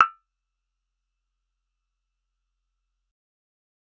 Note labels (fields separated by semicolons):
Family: bass; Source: synthesizer; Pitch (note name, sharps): E6; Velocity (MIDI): 50; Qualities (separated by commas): percussive